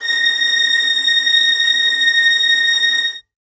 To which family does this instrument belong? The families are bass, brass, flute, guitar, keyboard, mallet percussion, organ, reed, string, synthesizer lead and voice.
string